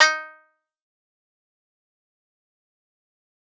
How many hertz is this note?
311.1 Hz